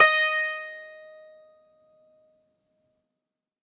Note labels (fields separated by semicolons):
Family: guitar; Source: acoustic; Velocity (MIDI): 127; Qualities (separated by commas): bright